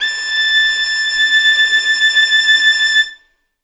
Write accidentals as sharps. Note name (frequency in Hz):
A6 (1760 Hz)